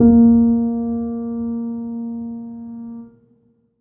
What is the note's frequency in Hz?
233.1 Hz